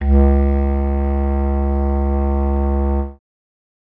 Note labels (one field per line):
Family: reed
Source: acoustic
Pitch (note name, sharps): C#2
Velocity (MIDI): 25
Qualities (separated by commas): dark